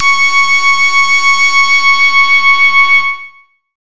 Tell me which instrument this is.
synthesizer bass